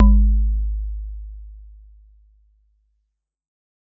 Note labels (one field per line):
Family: mallet percussion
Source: acoustic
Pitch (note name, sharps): G#1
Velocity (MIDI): 127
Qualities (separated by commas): dark